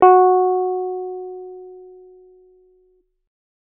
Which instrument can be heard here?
acoustic guitar